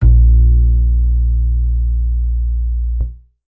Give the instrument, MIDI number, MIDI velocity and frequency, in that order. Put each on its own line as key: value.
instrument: acoustic bass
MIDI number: 34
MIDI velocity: 100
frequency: 58.27 Hz